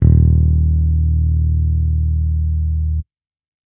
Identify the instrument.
electronic bass